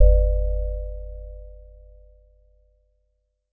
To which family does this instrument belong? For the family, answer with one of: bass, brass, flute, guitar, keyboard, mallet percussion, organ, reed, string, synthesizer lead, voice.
mallet percussion